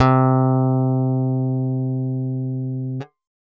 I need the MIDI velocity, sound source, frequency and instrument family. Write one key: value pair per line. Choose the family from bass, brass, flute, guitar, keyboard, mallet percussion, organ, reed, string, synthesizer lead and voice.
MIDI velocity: 127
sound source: acoustic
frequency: 130.8 Hz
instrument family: guitar